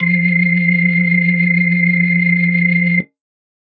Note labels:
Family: organ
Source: electronic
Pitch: F3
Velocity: 50

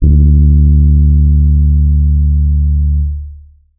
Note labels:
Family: keyboard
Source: electronic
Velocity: 100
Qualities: dark, long release

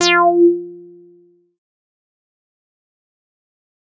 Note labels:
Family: bass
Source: synthesizer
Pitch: F4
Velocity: 75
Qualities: distorted, fast decay

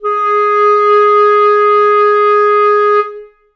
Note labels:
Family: reed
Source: acoustic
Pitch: G#4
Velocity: 100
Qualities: reverb

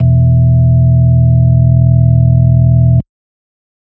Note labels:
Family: organ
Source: electronic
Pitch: E1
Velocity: 50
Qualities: dark

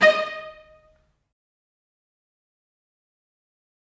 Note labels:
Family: string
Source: acoustic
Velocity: 50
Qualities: fast decay, percussive, reverb

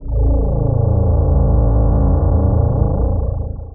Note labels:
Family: voice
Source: synthesizer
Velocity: 50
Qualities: distorted, long release

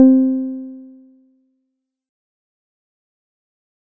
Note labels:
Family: guitar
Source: synthesizer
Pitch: C4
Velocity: 50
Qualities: dark, fast decay

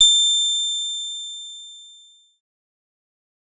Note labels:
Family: bass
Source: synthesizer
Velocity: 127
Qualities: bright, distorted, fast decay

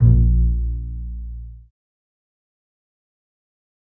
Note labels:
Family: string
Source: acoustic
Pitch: A#1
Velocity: 75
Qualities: dark, fast decay, reverb

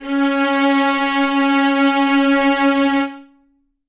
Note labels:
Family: string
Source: acoustic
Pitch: C#4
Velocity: 75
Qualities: reverb

